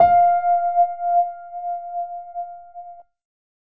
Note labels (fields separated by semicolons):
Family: keyboard; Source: electronic; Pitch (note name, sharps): F5; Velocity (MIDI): 50; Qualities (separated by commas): reverb